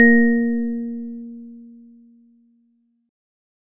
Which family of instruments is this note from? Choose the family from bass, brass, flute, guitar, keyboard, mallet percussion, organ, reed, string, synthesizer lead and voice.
organ